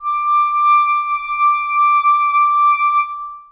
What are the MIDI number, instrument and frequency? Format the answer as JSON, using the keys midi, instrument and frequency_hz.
{"midi": 86, "instrument": "acoustic reed instrument", "frequency_hz": 1175}